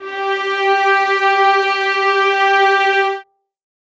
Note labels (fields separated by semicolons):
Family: string; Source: acoustic; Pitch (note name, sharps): G4; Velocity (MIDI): 75; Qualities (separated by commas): reverb